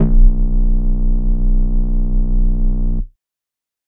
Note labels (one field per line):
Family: flute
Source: synthesizer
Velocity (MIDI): 127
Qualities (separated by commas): distorted